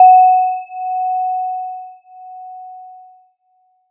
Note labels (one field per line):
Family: mallet percussion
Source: electronic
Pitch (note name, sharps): F#5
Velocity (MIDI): 25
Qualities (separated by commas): multiphonic